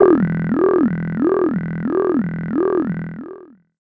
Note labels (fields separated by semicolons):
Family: voice; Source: synthesizer; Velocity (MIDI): 100; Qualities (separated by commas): long release, non-linear envelope, tempo-synced